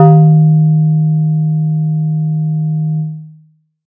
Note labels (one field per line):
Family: mallet percussion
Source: acoustic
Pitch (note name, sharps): D#3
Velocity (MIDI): 127